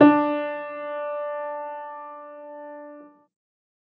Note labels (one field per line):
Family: keyboard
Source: acoustic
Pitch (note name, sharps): D4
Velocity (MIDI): 100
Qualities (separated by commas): reverb